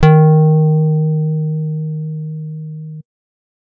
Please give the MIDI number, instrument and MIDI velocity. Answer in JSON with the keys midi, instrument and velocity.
{"midi": 51, "instrument": "electronic guitar", "velocity": 25}